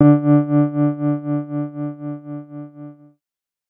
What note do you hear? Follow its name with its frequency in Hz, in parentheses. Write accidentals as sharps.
D3 (146.8 Hz)